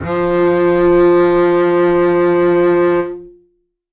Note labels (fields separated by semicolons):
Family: string; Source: acoustic; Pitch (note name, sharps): F3; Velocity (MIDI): 25; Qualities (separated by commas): reverb